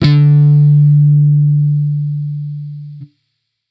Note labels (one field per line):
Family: bass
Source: electronic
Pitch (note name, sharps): D3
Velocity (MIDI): 100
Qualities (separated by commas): distorted